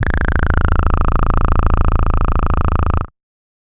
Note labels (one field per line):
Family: bass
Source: synthesizer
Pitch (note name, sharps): A-1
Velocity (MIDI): 50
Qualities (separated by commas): bright, distorted, multiphonic